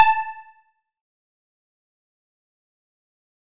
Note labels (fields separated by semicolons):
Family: bass; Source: synthesizer; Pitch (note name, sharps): A5; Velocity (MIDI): 127; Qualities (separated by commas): fast decay, percussive